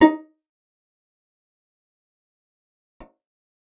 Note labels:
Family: guitar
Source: acoustic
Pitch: D#4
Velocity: 127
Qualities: fast decay, percussive, reverb

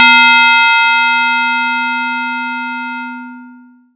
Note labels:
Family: mallet percussion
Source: acoustic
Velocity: 75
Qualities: distorted, long release

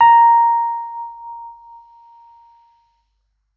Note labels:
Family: keyboard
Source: electronic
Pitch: A#5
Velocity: 75

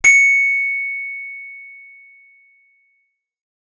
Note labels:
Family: guitar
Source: acoustic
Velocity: 100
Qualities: bright, distorted

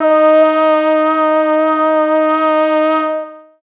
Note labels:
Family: voice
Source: synthesizer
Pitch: D#4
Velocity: 100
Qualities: long release

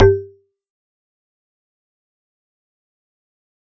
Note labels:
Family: mallet percussion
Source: acoustic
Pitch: G2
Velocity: 75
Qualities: fast decay, percussive

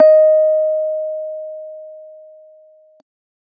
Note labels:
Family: keyboard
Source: electronic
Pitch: D#5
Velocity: 25

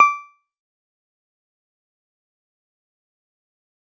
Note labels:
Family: guitar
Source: synthesizer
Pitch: D6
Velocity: 25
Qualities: fast decay, percussive

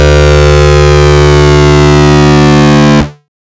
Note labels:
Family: bass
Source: synthesizer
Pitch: D2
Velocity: 75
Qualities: bright, distorted

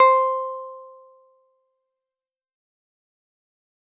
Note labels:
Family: guitar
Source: synthesizer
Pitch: C5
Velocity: 100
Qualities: fast decay

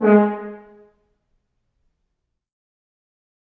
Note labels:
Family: brass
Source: acoustic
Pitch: G#3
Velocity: 75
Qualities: dark, fast decay, percussive, reverb

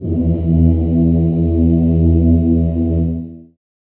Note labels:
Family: voice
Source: acoustic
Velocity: 50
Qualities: dark, long release, reverb

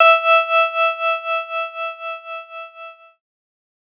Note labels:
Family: keyboard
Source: electronic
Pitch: E5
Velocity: 75

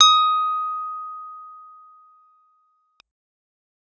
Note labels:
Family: keyboard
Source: electronic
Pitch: D#6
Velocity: 100

